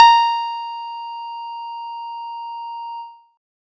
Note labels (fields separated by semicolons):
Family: guitar; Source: synthesizer; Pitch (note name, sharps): A#5; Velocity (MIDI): 127